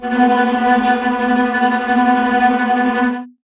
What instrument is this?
acoustic string instrument